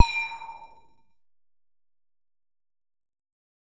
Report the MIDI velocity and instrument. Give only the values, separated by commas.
50, synthesizer bass